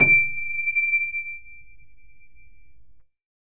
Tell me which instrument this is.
electronic keyboard